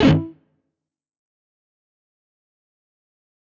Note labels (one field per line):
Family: guitar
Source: electronic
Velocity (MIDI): 25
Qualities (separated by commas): distorted, fast decay, percussive